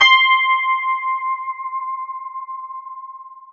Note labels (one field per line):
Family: guitar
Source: electronic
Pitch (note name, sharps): C6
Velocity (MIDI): 25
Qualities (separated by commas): long release, multiphonic, non-linear envelope